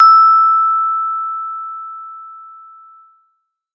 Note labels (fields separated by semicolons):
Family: mallet percussion; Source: acoustic; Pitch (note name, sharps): E6; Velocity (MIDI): 100